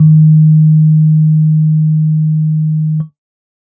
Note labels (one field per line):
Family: keyboard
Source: electronic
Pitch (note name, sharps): D#3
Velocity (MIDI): 25